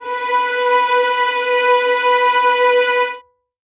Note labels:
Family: string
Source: acoustic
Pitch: B4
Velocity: 50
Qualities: reverb

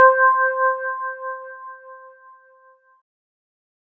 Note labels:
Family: keyboard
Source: electronic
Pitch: C5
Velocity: 100

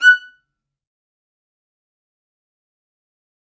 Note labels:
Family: string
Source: acoustic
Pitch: F#6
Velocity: 127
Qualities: fast decay, percussive, reverb

